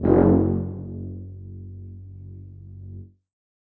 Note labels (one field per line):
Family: brass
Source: acoustic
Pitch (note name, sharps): F#1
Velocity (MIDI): 100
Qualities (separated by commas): reverb